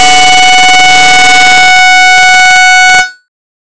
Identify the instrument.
synthesizer bass